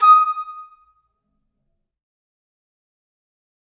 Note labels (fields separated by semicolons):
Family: flute; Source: acoustic; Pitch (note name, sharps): D#6; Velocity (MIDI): 100; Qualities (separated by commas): fast decay, percussive, reverb